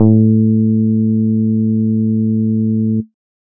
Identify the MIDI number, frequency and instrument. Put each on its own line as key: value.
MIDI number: 45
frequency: 110 Hz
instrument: synthesizer bass